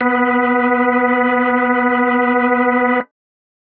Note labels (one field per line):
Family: organ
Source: electronic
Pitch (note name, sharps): B3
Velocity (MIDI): 100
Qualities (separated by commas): distorted